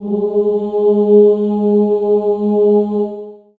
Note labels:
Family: voice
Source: acoustic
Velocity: 127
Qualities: dark, reverb

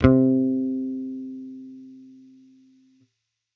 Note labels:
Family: bass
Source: electronic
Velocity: 50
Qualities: distorted

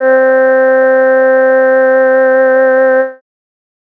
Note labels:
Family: voice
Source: synthesizer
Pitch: C4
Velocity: 75

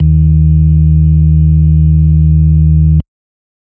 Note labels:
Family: organ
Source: electronic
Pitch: D#2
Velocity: 75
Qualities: dark

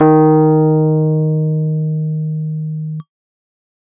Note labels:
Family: keyboard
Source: electronic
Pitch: D#3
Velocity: 75

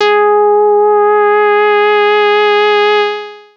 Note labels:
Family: bass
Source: synthesizer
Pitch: G#4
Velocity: 127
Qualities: distorted, long release

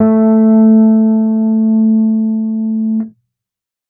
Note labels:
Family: keyboard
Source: electronic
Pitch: A3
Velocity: 100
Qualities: dark

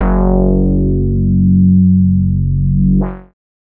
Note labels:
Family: bass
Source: synthesizer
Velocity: 50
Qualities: distorted, multiphonic

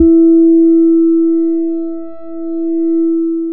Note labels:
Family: bass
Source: synthesizer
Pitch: E4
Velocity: 25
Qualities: long release

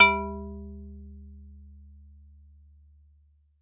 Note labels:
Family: mallet percussion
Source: acoustic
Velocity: 100

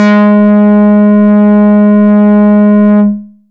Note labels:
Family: bass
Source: synthesizer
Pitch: G#3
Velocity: 127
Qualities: distorted, tempo-synced

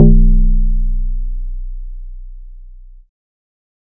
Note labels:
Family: bass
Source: synthesizer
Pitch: B0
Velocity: 75

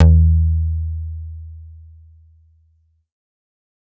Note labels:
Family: bass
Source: synthesizer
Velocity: 50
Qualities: distorted

